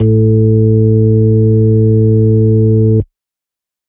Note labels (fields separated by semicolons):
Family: organ; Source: electronic; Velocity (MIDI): 100